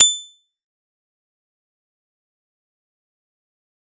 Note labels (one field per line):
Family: mallet percussion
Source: acoustic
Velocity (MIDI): 75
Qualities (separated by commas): bright, fast decay, percussive